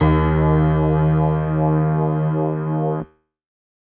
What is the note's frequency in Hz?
77.78 Hz